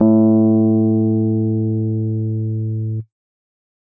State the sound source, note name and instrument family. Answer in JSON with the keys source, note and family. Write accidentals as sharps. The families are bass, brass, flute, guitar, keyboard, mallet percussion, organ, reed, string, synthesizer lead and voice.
{"source": "electronic", "note": "A2", "family": "keyboard"}